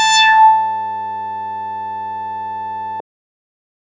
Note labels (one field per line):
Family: bass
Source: synthesizer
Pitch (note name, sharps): A5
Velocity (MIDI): 127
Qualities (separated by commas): distorted